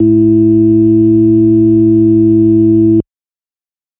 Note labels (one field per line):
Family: organ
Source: electronic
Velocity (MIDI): 100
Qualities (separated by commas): dark